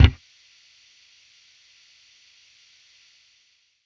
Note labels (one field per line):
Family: bass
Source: electronic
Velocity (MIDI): 75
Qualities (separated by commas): percussive